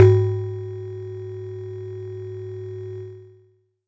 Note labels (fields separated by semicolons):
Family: mallet percussion; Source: acoustic; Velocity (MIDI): 50; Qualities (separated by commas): distorted